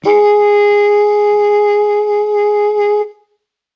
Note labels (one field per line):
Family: brass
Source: acoustic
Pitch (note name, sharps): G#4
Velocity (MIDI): 25